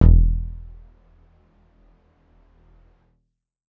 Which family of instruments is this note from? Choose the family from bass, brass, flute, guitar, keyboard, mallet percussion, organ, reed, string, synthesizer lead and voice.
keyboard